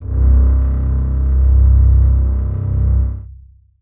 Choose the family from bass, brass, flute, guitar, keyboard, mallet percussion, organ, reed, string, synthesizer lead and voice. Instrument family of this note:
string